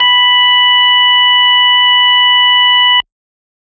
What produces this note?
electronic organ